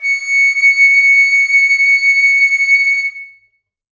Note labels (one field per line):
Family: flute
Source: acoustic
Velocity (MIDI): 100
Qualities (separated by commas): reverb